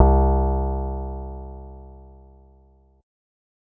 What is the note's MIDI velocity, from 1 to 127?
75